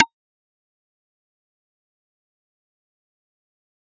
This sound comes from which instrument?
electronic mallet percussion instrument